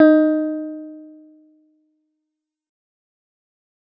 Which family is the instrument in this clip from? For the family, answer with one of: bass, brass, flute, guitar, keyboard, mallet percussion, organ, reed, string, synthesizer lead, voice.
guitar